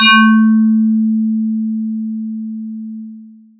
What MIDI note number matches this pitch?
57